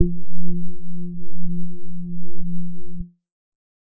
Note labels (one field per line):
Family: keyboard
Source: electronic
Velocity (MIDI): 25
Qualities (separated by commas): dark